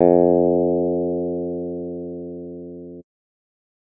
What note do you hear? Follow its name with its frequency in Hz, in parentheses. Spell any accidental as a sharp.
F2 (87.31 Hz)